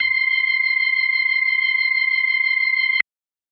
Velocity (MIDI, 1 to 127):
127